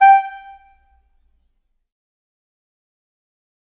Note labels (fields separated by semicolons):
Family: reed; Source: acoustic; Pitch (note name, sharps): G5; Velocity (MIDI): 25; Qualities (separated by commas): fast decay, percussive, reverb